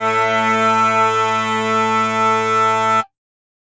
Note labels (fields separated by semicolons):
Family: flute; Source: acoustic; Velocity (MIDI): 127; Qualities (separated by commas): reverb